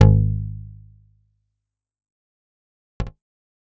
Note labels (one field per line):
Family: bass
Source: synthesizer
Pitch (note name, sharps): G#1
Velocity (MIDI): 127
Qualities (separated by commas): fast decay